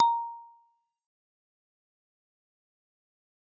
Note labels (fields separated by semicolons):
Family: mallet percussion; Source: acoustic; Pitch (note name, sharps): A#5; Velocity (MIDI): 50; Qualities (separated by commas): fast decay, percussive